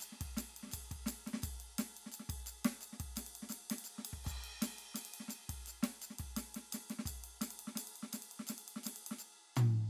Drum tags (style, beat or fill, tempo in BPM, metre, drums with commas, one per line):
breakbeat
beat
170 BPM
4/4
ride, percussion, snare, floor tom, kick